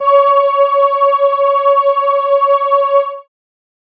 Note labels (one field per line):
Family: keyboard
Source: synthesizer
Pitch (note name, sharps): C#5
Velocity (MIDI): 25